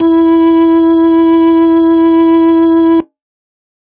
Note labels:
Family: organ; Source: electronic; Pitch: E4; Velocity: 25; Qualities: distorted

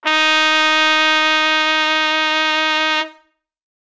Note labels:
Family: brass; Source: acoustic; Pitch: D#4; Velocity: 127; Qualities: bright

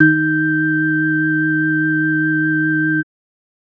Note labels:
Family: organ; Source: electronic; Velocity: 75; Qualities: multiphonic

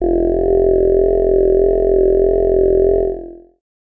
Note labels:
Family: voice; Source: synthesizer; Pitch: F1; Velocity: 100; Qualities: long release

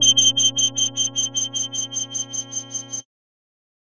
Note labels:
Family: bass; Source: synthesizer; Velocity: 127; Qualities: bright, distorted

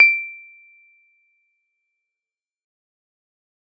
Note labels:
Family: keyboard; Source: electronic; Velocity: 50; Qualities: fast decay, percussive

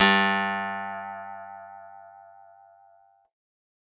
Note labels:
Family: guitar; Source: acoustic; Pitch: G2; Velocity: 75; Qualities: bright

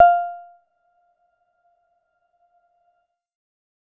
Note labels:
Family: keyboard; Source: electronic; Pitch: F5; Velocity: 75; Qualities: percussive, reverb

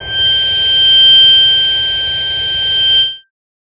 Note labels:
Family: bass; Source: synthesizer; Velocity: 75

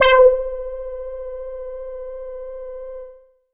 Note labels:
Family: bass; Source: synthesizer; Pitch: C5; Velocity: 50; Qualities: distorted, tempo-synced

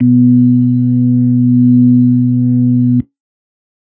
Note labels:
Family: organ; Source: electronic; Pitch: B2; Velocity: 100; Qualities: dark

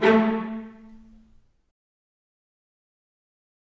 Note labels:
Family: string; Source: acoustic; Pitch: A3; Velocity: 127; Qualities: fast decay, reverb

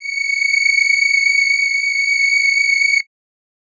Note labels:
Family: reed; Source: acoustic; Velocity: 50

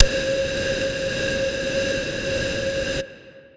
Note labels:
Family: flute; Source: acoustic; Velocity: 127; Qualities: distorted

